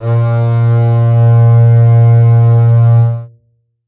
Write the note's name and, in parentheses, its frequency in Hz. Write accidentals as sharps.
A#2 (116.5 Hz)